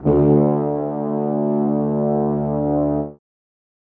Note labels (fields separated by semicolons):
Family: brass; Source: acoustic; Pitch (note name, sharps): D2; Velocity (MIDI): 75; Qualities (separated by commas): reverb